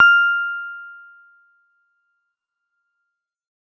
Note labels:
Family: keyboard; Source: electronic; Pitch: F6; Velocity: 50

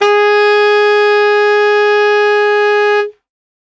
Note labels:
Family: reed; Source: acoustic; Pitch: G#4; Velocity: 75; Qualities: bright

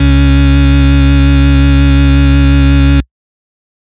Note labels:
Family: organ; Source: electronic; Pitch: C#2; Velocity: 50; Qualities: distorted

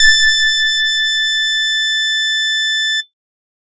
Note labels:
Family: bass; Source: synthesizer; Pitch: A6; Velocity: 127; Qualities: bright, distorted

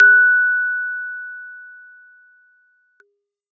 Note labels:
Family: keyboard; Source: acoustic; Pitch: F#6; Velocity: 50

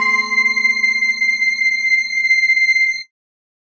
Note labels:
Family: mallet percussion; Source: electronic; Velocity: 127

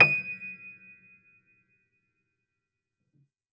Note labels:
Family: keyboard; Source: acoustic; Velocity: 100; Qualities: fast decay, percussive, reverb

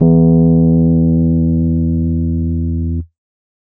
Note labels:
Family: keyboard; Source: electronic; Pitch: E2; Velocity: 75

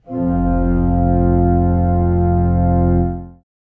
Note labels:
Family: organ; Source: acoustic; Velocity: 127; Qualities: dark, reverb

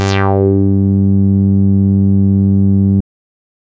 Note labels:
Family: bass; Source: synthesizer; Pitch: G2; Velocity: 100; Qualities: distorted

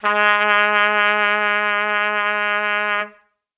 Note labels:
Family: brass; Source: acoustic; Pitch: G#3; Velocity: 75

